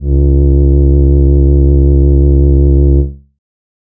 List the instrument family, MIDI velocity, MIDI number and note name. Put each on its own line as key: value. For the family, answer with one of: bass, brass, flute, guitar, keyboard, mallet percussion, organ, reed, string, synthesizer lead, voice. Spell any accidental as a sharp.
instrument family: voice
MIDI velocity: 50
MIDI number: 37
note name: C#2